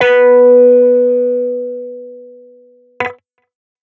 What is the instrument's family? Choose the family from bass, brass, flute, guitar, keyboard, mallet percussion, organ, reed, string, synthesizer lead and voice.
guitar